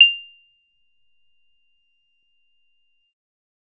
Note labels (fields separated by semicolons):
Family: bass; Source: synthesizer; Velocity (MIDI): 100; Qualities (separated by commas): bright, percussive